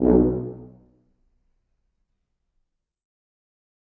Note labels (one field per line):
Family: brass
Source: acoustic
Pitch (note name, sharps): B1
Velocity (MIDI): 100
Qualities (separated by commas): reverb